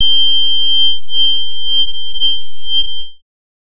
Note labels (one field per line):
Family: bass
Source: synthesizer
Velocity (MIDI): 25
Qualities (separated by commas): bright, distorted, non-linear envelope